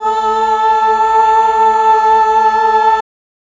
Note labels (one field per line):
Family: voice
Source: electronic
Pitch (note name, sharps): A4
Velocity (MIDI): 127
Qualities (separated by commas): bright